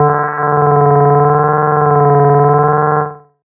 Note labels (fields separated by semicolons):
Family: bass; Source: synthesizer; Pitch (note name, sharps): D3; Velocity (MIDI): 100; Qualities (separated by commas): distorted, tempo-synced